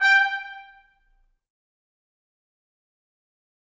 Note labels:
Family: brass; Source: acoustic; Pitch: G5; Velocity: 100; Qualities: fast decay, percussive, reverb

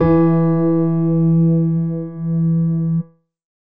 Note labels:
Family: keyboard; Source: electronic; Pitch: E3; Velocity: 50; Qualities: reverb

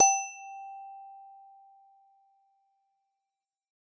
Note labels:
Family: mallet percussion; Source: acoustic; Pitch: G5; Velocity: 127; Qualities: percussive

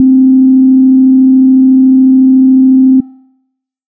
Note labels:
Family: bass; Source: synthesizer; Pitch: C4; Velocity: 100; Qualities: dark

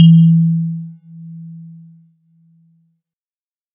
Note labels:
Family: keyboard; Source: synthesizer; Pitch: E3; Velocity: 100

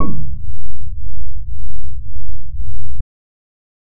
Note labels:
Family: bass; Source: synthesizer; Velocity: 25

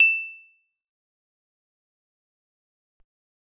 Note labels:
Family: guitar; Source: acoustic; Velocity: 100; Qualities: bright, fast decay, percussive

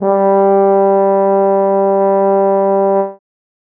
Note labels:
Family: brass; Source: acoustic; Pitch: G3; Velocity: 100; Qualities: dark

